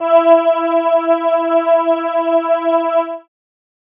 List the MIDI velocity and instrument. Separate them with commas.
25, synthesizer keyboard